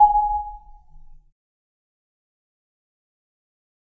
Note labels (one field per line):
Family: mallet percussion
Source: acoustic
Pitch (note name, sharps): G#5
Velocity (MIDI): 50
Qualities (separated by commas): dark, fast decay, reverb